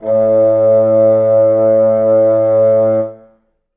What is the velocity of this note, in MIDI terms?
25